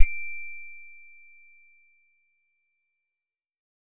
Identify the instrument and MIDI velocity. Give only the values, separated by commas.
synthesizer guitar, 75